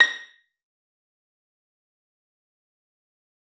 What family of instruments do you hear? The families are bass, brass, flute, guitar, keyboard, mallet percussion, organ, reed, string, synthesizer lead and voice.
string